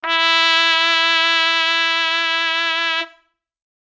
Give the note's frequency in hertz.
329.6 Hz